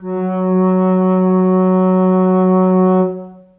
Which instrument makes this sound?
acoustic flute